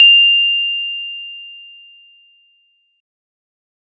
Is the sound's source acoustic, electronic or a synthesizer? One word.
electronic